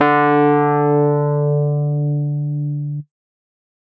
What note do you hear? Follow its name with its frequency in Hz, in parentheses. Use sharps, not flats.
D3 (146.8 Hz)